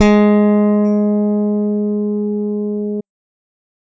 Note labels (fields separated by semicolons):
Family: bass; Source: electronic; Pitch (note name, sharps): G#3; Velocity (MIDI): 50